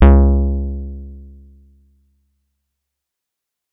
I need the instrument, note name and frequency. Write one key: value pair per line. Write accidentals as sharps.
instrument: electronic guitar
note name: C#2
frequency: 69.3 Hz